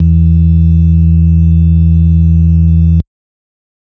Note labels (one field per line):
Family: organ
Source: electronic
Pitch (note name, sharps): E2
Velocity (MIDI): 75